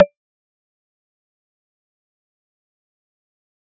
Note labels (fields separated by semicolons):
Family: mallet percussion; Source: acoustic; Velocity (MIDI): 75; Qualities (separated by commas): fast decay, percussive